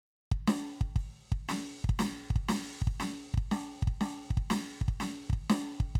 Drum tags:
rock, beat, 120 BPM, 4/4, crash, open hi-hat, snare, kick

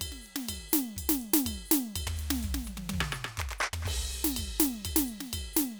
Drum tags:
calypso, beat, 124 BPM, 4/4, crash, ride, ride bell, hi-hat pedal, percussion, snare, cross-stick, high tom, floor tom, kick

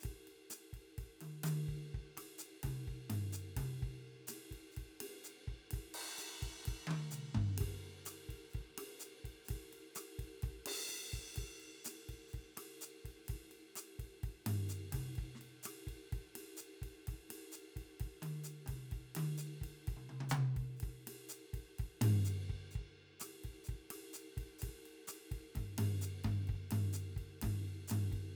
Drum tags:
bossa nova, beat, 127 BPM, 4/4, crash, ride, hi-hat pedal, snare, cross-stick, high tom, mid tom, floor tom, kick

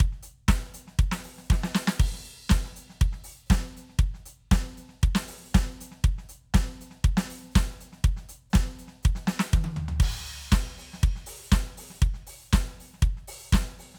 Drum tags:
disco, beat, 120 BPM, 4/4, crash, closed hi-hat, open hi-hat, hi-hat pedal, snare, high tom, floor tom, kick

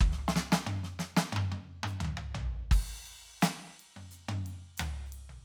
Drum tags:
rock, beat, 88 BPM, 4/4, crash, ride, hi-hat pedal, snare, cross-stick, high tom, mid tom, floor tom, kick

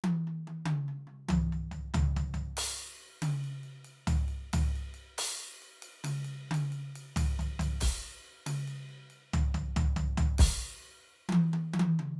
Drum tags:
rock, beat, 92 BPM, 4/4, crash, ride, high tom, mid tom, floor tom, kick

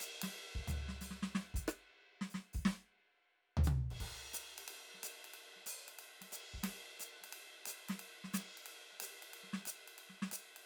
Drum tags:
medium-fast jazz, beat, 180 BPM, 4/4, crash, ride, closed hi-hat, hi-hat pedal, snare, cross-stick, high tom, floor tom, kick

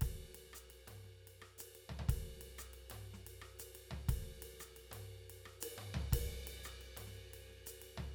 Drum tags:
Latin, beat, 118 BPM, 4/4, ride, hi-hat pedal, snare, cross-stick, mid tom, floor tom, kick

